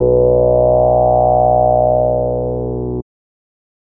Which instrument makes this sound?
synthesizer bass